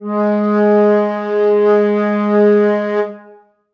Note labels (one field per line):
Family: flute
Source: acoustic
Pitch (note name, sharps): G#3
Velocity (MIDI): 127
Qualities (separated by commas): dark, reverb